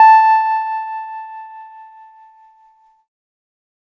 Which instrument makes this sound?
electronic keyboard